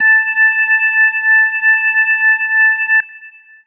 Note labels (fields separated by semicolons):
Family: organ; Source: electronic; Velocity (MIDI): 75; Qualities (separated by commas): long release